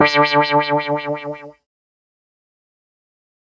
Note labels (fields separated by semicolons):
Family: keyboard; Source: synthesizer; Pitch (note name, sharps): D3; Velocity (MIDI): 127; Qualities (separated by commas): distorted, fast decay